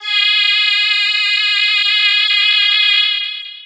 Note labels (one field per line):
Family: voice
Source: synthesizer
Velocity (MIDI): 127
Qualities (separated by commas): bright, distorted, long release